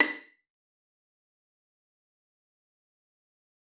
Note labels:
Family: string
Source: acoustic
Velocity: 75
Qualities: fast decay, percussive, reverb

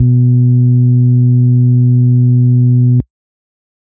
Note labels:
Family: organ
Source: electronic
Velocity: 25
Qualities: distorted

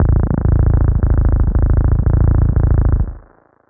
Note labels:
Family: bass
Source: synthesizer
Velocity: 50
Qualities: reverb

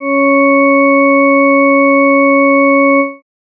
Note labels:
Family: organ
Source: electronic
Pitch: C#4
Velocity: 127

